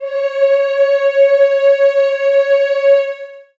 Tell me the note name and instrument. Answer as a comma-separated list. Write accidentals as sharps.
C#5, acoustic voice